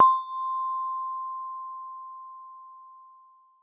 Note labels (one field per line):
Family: mallet percussion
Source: acoustic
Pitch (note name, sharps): C6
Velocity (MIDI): 127